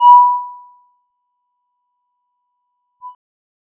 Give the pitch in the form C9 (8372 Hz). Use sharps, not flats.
B5 (987.8 Hz)